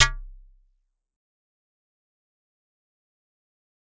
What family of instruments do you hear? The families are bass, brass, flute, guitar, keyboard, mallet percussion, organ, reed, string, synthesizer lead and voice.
mallet percussion